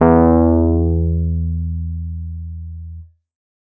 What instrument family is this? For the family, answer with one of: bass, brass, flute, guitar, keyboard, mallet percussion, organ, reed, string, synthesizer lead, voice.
keyboard